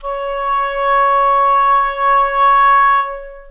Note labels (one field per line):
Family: reed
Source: acoustic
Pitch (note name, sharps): C#5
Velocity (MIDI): 50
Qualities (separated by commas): long release, reverb